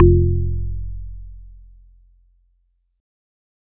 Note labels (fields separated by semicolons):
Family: organ; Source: electronic; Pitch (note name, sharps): F1; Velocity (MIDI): 100